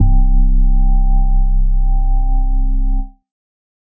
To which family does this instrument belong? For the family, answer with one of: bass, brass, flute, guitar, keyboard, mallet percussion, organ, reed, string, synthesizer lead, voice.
organ